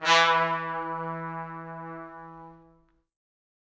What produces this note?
acoustic brass instrument